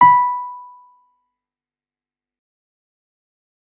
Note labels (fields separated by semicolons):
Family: keyboard; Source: electronic; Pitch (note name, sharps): B5; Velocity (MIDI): 75; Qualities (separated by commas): fast decay, percussive